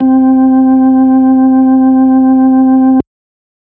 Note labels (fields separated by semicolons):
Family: organ; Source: electronic; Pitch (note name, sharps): C4; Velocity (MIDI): 75